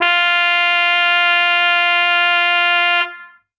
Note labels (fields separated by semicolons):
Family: brass; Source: acoustic; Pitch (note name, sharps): F4; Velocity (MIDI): 127; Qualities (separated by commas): bright